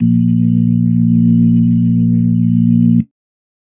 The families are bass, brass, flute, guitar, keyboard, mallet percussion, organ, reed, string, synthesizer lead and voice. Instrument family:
organ